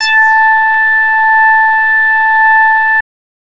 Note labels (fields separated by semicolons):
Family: bass; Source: synthesizer; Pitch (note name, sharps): A5; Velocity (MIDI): 127; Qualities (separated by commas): distorted